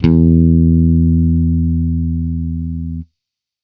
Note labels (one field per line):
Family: bass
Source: electronic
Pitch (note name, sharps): E2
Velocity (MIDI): 127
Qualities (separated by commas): distorted